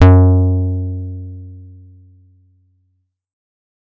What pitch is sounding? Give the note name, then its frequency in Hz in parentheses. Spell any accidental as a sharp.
F#2 (92.5 Hz)